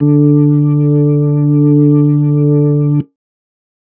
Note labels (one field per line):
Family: organ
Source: electronic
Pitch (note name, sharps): D3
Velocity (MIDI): 100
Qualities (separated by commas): dark